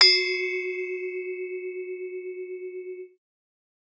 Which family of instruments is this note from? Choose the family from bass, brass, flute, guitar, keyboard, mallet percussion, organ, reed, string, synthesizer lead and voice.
mallet percussion